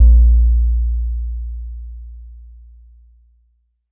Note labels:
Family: mallet percussion; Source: acoustic; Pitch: A#1; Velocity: 25; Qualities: dark

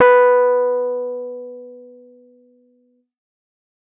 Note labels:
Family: keyboard; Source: electronic; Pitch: B4; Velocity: 127

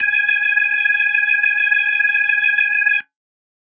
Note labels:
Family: organ; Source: electronic; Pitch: G#5; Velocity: 25; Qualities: reverb

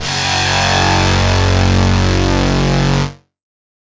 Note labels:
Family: guitar; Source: electronic; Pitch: F#1; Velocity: 50

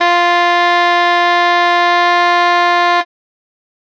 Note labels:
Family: reed; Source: acoustic; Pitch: F4; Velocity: 100

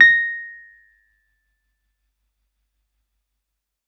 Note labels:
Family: keyboard; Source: electronic; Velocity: 127; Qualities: percussive

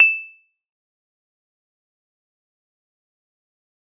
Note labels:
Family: mallet percussion; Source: acoustic; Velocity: 100; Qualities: bright, fast decay, percussive

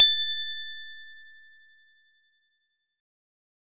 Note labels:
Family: synthesizer lead; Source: synthesizer; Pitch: A6; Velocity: 100; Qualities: bright, distorted

